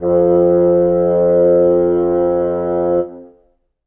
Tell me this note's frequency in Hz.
87.31 Hz